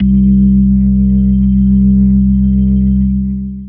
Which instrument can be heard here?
electronic organ